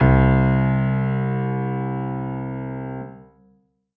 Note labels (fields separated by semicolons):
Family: keyboard; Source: acoustic; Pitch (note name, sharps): C2; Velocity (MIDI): 100